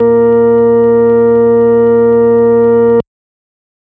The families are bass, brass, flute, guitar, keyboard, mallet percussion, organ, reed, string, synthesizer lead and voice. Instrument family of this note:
organ